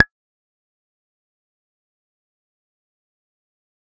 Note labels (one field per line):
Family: bass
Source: synthesizer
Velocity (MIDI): 100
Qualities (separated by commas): fast decay, percussive